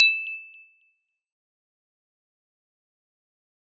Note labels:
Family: mallet percussion; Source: acoustic; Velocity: 127; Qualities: fast decay, percussive

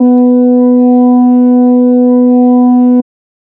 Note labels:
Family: organ; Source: electronic; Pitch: B3; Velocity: 100; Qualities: dark

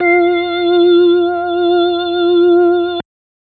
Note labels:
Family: organ; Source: electronic; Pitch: F4; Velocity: 127

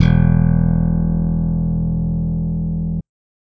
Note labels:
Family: bass; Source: electronic; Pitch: E1; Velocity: 127; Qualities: bright

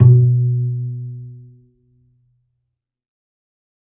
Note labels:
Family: string; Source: acoustic; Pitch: B2; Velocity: 50; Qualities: dark, reverb

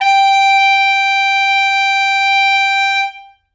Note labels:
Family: reed; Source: acoustic; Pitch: G5; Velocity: 127; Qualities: reverb

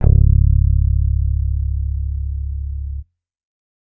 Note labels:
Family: bass; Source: electronic; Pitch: C#1; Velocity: 100

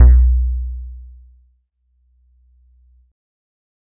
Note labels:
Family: keyboard; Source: electronic; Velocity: 50

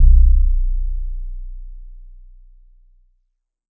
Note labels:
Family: guitar; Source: synthesizer; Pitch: B0; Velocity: 25; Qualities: dark

